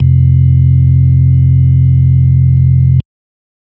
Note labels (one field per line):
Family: organ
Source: electronic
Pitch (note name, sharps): F1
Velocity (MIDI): 25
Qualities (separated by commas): dark